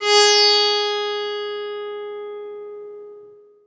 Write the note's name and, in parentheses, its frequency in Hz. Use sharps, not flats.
G#4 (415.3 Hz)